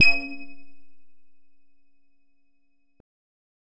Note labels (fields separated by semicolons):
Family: bass; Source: synthesizer; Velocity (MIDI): 75